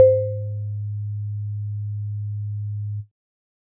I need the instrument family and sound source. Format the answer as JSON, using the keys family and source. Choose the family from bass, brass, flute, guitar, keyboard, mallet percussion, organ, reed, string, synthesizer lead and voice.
{"family": "keyboard", "source": "electronic"}